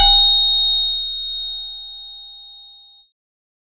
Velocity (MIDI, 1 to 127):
127